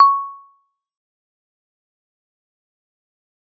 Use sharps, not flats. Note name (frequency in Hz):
C#6 (1109 Hz)